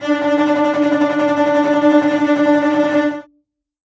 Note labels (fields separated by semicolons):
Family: string; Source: acoustic; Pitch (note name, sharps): D4; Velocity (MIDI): 100; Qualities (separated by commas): bright, non-linear envelope, reverb